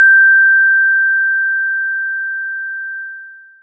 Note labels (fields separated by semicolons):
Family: mallet percussion; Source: electronic; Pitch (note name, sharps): G6; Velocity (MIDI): 25; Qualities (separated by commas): long release, multiphonic